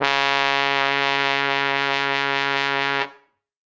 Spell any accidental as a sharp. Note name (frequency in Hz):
C#3 (138.6 Hz)